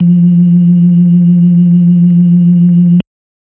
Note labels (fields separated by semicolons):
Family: organ; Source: electronic; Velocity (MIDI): 127; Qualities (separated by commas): dark